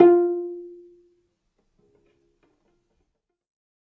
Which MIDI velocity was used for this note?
50